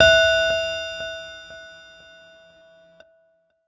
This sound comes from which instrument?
electronic keyboard